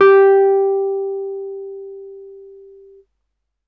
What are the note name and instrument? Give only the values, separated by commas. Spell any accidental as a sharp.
G4, electronic keyboard